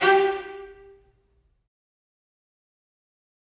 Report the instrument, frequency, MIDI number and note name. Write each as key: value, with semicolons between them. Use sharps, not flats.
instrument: acoustic string instrument; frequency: 392 Hz; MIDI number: 67; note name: G4